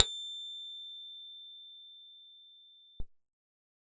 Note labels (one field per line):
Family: keyboard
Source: electronic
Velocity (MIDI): 100